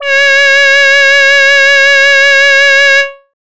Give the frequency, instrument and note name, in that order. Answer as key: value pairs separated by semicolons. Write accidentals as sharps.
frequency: 554.4 Hz; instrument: synthesizer voice; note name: C#5